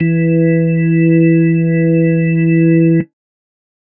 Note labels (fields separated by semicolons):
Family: organ; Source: electronic; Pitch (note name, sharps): E3; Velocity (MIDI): 100; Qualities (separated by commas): dark